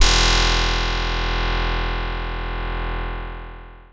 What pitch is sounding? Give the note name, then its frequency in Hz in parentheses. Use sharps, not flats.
E1 (41.2 Hz)